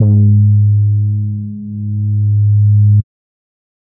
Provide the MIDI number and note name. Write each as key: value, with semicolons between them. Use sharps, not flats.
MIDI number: 44; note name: G#2